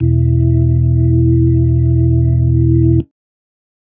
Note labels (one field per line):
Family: organ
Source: electronic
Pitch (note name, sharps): E1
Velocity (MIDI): 50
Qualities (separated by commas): dark